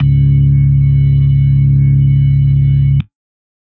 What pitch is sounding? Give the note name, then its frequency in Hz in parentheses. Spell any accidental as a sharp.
C#1 (34.65 Hz)